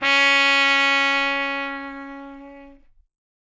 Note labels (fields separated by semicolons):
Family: brass; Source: acoustic; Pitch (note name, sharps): C#4; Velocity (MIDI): 127; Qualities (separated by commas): bright